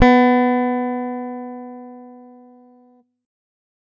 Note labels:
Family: guitar; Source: electronic; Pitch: B3; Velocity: 50

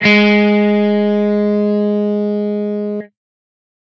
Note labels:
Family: guitar; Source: electronic; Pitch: G#3; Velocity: 50; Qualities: bright, distorted

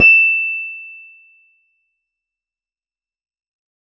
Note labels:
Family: keyboard; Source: electronic; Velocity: 50; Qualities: fast decay

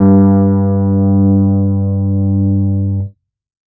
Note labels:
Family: keyboard; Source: electronic; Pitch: G2; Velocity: 75; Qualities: dark, distorted

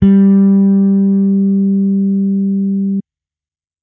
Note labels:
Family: bass; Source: electronic; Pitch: G3; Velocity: 75

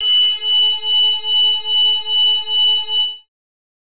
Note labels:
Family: bass; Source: synthesizer; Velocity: 50; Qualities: bright, distorted

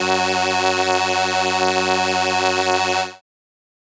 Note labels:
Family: keyboard; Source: synthesizer; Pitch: F#2; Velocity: 100; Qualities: bright

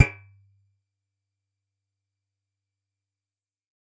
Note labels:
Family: guitar; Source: acoustic; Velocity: 25; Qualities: fast decay, percussive

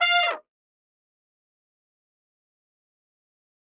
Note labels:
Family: brass; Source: acoustic; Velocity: 127; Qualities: bright, fast decay, percussive, reverb

